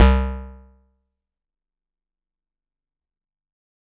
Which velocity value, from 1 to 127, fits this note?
25